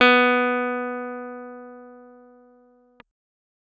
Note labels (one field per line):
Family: keyboard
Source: electronic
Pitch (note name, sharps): B3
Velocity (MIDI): 100